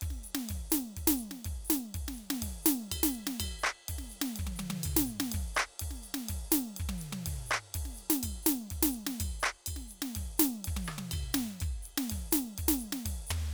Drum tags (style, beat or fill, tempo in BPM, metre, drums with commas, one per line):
calypso
beat
124 BPM
4/4
ride, ride bell, hi-hat pedal, percussion, snare, cross-stick, high tom, floor tom, kick